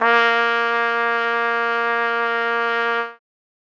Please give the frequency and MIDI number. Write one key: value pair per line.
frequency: 233.1 Hz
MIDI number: 58